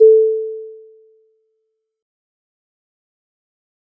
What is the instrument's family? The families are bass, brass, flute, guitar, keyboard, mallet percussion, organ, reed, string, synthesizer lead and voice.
mallet percussion